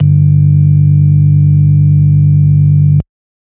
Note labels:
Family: organ; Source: electronic; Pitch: G1; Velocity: 50; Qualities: dark

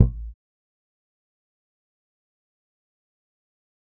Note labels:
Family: bass; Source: electronic; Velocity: 25; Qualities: fast decay, percussive

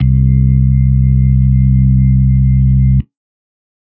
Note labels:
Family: organ; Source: electronic; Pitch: C2; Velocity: 75; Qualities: dark

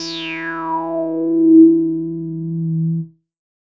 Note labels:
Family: bass; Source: synthesizer; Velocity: 25; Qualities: distorted, non-linear envelope

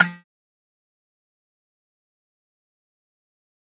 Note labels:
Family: mallet percussion; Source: acoustic; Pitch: F3; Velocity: 127; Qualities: fast decay, percussive, reverb

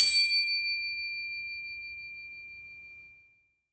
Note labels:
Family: mallet percussion; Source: acoustic; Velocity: 127; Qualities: bright, reverb

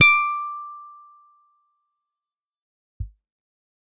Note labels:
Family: guitar; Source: electronic; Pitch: D6; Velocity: 25; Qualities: bright, distorted, fast decay

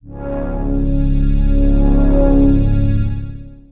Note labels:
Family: synthesizer lead; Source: synthesizer; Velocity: 25; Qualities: long release, non-linear envelope

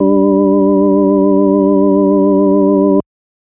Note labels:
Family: organ; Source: electronic; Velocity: 75; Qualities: multiphonic

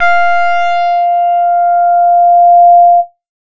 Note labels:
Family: bass; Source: synthesizer; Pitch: F5; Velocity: 75; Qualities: distorted

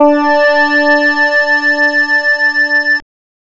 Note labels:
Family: bass; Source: synthesizer; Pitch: D4; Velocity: 100; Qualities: distorted, multiphonic

